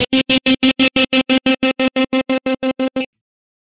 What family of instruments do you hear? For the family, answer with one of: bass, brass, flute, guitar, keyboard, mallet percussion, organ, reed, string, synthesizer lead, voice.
guitar